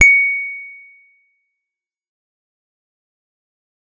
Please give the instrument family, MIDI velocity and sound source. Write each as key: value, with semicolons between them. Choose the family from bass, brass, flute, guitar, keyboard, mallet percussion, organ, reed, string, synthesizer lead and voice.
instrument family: guitar; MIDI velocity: 50; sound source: electronic